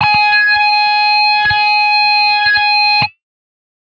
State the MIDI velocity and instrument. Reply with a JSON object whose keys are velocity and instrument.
{"velocity": 25, "instrument": "electronic guitar"}